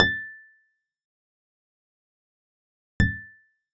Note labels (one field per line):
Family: guitar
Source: acoustic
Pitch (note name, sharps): A6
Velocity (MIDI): 100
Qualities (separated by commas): percussive